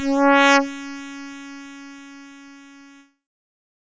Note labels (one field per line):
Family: keyboard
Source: synthesizer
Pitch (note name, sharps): C#4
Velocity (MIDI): 50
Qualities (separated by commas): bright, distorted